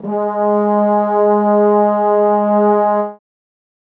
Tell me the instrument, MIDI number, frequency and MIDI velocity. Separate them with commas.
acoustic brass instrument, 56, 207.7 Hz, 75